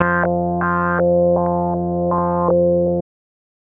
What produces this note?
synthesizer bass